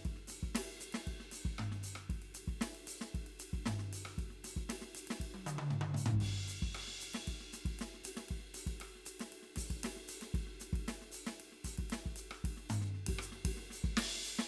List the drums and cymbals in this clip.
ride, hi-hat pedal, snare, cross-stick, high tom, mid tom, floor tom and kick